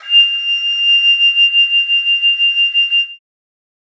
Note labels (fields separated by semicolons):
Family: flute; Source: acoustic; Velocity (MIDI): 75